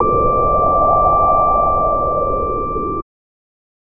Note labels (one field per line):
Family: bass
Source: synthesizer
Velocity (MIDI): 25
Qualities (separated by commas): distorted